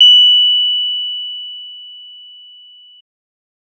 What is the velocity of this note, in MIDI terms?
100